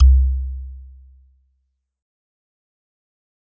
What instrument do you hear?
acoustic mallet percussion instrument